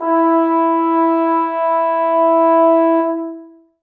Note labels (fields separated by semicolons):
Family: brass; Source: acoustic; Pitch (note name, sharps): E4; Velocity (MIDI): 75; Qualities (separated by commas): long release, reverb